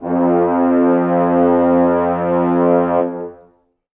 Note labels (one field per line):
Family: brass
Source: acoustic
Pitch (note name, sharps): F2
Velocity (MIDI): 100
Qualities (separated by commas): reverb